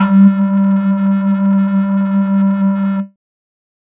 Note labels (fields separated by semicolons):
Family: flute; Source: synthesizer; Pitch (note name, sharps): G3; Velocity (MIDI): 127; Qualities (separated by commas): distorted